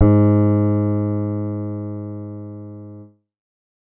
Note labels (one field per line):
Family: keyboard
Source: synthesizer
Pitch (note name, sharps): G#2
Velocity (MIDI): 50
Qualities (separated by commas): dark